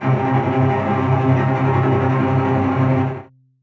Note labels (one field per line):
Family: string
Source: acoustic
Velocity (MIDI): 100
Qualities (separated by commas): bright, non-linear envelope, reverb